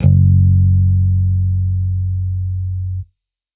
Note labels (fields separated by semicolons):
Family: bass; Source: electronic; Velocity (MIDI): 75